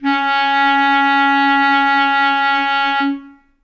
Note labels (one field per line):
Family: reed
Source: acoustic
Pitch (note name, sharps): C#4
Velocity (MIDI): 100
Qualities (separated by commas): reverb